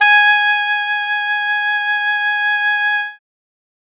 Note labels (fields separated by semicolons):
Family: reed; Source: acoustic; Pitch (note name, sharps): G#5; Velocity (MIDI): 127; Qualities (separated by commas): bright